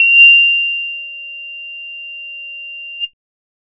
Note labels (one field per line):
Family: bass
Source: synthesizer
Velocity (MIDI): 100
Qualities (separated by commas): bright